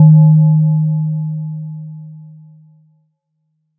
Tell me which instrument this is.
electronic mallet percussion instrument